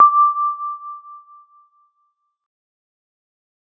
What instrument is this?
electronic keyboard